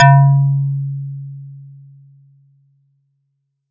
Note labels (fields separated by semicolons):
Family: mallet percussion; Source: acoustic; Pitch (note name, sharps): C#3; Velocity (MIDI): 100